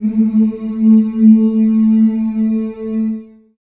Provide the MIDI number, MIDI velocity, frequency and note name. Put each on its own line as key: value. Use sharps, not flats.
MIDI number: 57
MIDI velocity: 50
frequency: 220 Hz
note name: A3